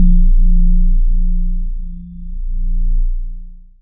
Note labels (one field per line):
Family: voice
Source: synthesizer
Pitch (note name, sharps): A#0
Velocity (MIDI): 50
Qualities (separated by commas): dark, long release